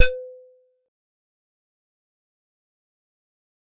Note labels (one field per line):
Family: keyboard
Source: acoustic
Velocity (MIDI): 25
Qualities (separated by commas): fast decay, percussive